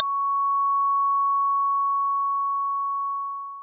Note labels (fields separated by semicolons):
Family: mallet percussion; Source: acoustic; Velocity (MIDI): 75; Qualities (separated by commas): bright, distorted, long release